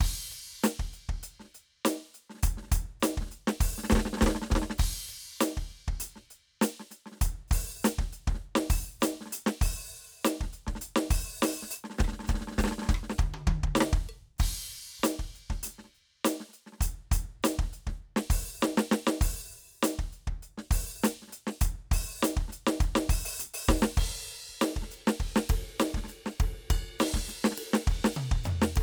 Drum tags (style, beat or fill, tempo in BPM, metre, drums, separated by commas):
Latin funk, beat, 100 BPM, 4/4, crash, ride, ride bell, closed hi-hat, open hi-hat, hi-hat pedal, percussion, snare, cross-stick, high tom, mid tom, floor tom, kick